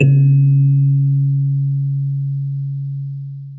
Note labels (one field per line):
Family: mallet percussion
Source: acoustic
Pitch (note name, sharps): C#3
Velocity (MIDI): 75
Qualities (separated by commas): dark, long release, reverb